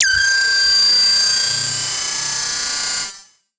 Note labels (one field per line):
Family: synthesizer lead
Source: synthesizer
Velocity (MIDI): 75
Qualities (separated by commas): multiphonic, non-linear envelope